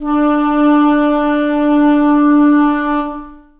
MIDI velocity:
25